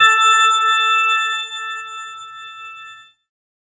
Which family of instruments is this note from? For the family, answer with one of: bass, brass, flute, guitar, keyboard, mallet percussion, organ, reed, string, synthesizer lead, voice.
keyboard